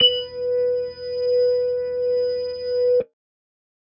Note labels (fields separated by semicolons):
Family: organ; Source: electronic; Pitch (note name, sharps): B4; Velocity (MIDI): 75